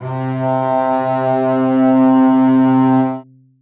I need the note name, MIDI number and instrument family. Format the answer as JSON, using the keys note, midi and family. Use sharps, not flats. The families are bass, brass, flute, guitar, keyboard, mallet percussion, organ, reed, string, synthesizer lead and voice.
{"note": "C3", "midi": 48, "family": "string"}